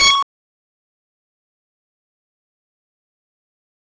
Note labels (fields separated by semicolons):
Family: bass; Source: synthesizer; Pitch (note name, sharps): C#6; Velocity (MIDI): 127; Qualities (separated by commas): bright, distorted, fast decay, percussive